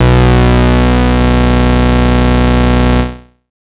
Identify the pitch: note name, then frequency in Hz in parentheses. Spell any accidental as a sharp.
B1 (61.74 Hz)